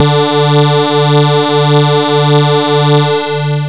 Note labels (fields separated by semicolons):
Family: bass; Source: synthesizer; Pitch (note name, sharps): D3; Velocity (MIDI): 127; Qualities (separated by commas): bright, distorted, long release